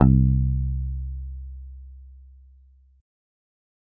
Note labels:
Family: guitar; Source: electronic; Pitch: C2; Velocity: 50

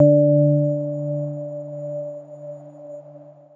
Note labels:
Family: keyboard; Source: electronic; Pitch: D3; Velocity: 50; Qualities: dark, long release

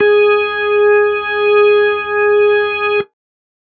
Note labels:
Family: organ; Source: electronic; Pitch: G#4; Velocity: 75

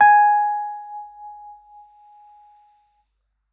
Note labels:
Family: keyboard; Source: electronic; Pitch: G#5; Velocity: 75

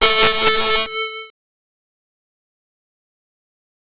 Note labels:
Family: bass; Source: synthesizer; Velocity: 75; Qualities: bright, distorted, fast decay, multiphonic

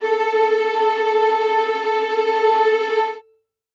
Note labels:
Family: string; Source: acoustic; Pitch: A4; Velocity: 100; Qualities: bright, non-linear envelope, reverb

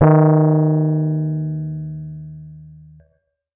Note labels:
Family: keyboard; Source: electronic; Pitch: D#3; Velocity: 75; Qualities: distorted

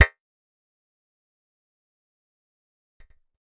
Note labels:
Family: bass; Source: synthesizer; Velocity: 127; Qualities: fast decay, percussive

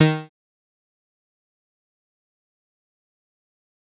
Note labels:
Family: bass; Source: synthesizer; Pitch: D#3; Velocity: 75; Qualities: bright, distorted, fast decay, percussive

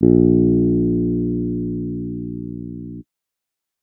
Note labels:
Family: keyboard; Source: electronic; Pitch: A#1; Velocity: 50; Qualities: dark

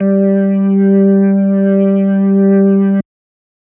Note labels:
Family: organ; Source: electronic; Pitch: G3; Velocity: 127; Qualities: distorted

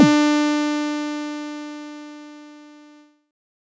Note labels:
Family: bass; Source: synthesizer; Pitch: D4; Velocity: 50; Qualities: bright, distorted

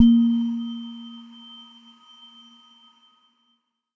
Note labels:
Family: mallet percussion; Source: electronic; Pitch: A#3; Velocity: 127; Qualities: bright, non-linear envelope

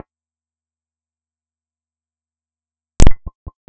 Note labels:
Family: bass; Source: synthesizer; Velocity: 127; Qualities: percussive, reverb

